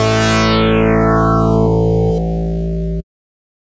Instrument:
synthesizer bass